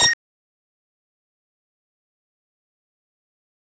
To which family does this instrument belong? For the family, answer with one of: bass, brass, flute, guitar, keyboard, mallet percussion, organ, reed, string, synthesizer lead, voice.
bass